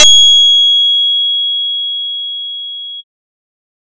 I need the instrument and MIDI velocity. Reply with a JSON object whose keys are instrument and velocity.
{"instrument": "synthesizer bass", "velocity": 25}